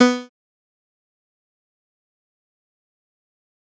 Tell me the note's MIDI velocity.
75